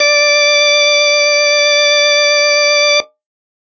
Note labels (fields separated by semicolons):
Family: organ; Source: electronic; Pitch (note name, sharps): D5; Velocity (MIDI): 127; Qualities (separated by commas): distorted